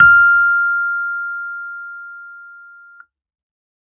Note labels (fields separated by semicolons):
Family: keyboard; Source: electronic; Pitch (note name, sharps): F6; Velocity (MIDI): 75